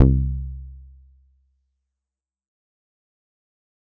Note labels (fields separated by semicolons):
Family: bass; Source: synthesizer; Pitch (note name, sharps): C2; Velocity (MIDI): 100; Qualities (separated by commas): dark, distorted, fast decay